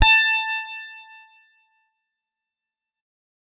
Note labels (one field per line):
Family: guitar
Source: electronic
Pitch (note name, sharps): A5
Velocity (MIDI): 100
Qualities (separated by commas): bright, fast decay